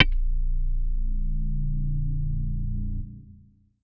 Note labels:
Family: guitar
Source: electronic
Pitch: A#0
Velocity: 100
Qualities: bright, distorted

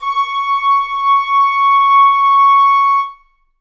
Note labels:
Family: reed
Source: acoustic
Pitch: C#6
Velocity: 50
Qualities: reverb

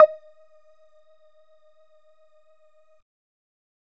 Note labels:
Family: bass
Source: synthesizer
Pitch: D#5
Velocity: 25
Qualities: percussive

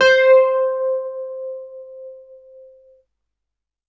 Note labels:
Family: keyboard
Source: electronic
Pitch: C5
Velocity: 127

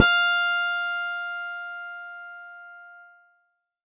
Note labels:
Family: keyboard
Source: electronic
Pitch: F5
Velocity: 127

